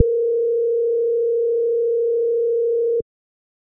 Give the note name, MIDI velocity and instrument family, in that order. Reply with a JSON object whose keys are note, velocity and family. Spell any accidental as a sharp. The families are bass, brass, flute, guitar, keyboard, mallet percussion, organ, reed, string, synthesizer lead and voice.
{"note": "A#4", "velocity": 50, "family": "bass"}